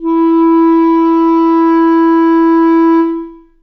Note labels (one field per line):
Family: reed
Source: acoustic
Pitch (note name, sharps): E4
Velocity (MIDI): 25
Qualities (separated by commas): long release, reverb